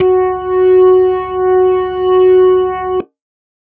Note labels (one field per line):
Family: organ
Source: electronic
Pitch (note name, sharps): F#4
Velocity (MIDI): 75